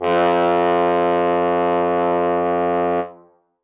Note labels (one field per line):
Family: brass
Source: acoustic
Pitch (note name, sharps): F2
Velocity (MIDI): 100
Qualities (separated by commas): reverb